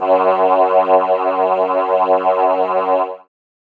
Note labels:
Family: keyboard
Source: synthesizer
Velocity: 75

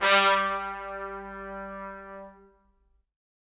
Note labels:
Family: brass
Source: acoustic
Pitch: G3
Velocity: 50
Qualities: reverb

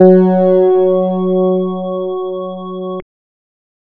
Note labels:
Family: bass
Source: synthesizer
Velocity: 25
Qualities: distorted, multiphonic

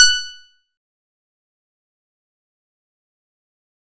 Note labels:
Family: guitar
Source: acoustic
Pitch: F#6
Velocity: 25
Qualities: bright, distorted, fast decay, percussive

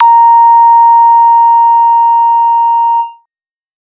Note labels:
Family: bass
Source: synthesizer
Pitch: A#5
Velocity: 50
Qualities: bright, distorted

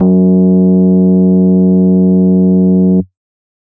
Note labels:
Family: organ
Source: electronic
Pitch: F#2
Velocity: 100

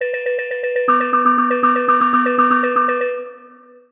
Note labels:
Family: mallet percussion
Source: synthesizer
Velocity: 127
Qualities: long release, multiphonic, percussive, tempo-synced

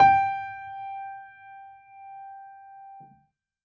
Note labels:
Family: keyboard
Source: acoustic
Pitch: G5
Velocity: 75

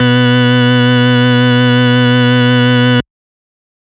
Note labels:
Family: organ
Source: electronic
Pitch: B2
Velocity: 25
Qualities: bright, distorted

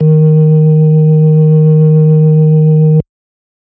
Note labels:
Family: organ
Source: electronic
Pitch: D#3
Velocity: 100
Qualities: distorted

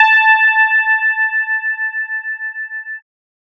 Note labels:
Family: bass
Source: synthesizer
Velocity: 75

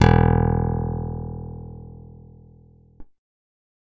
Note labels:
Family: keyboard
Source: electronic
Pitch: E1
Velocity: 75

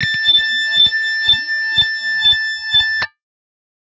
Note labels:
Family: guitar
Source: synthesizer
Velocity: 50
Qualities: bright, distorted

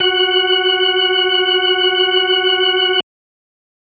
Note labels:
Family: organ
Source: electronic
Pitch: F#4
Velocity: 50

